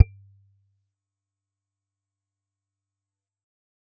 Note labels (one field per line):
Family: guitar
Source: acoustic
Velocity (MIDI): 50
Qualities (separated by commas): fast decay, percussive